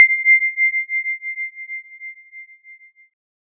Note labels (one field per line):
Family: keyboard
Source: synthesizer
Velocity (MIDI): 127